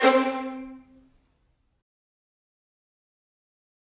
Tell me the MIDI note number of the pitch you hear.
60